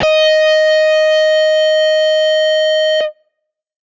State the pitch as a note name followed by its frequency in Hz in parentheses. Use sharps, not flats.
D#5 (622.3 Hz)